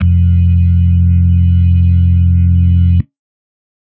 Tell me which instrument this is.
electronic organ